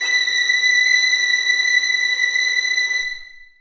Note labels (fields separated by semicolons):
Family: string; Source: acoustic; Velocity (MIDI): 100; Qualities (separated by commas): bright, long release, reverb